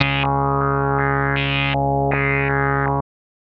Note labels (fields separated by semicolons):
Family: bass; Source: synthesizer; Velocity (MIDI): 25; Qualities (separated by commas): tempo-synced